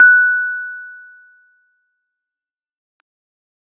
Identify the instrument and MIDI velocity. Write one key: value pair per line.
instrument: electronic keyboard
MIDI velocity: 25